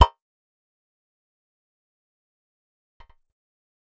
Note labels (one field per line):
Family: bass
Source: synthesizer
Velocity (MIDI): 100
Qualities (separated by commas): fast decay, percussive